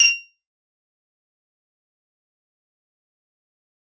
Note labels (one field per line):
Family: guitar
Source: synthesizer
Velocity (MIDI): 127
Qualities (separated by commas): bright, fast decay, percussive